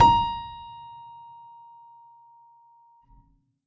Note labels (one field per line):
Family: keyboard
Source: acoustic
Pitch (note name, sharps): A#5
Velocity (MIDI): 127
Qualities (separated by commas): percussive, reverb